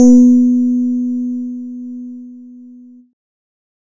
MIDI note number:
59